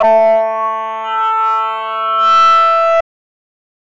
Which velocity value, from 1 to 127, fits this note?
100